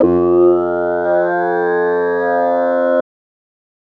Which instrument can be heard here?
synthesizer voice